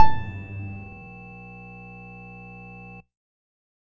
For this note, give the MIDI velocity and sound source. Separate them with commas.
50, synthesizer